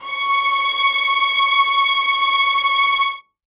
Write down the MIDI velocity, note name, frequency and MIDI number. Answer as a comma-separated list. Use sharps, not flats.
50, C#6, 1109 Hz, 85